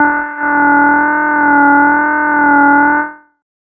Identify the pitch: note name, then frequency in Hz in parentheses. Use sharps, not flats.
D4 (293.7 Hz)